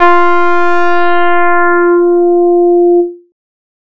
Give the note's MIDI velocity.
100